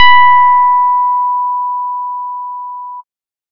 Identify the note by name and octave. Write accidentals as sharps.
B5